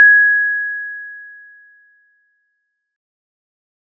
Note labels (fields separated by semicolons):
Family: mallet percussion; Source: acoustic; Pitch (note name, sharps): G#6; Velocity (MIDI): 50